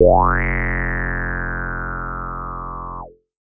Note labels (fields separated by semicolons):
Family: bass; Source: synthesizer; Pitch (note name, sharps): F1; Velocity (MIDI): 75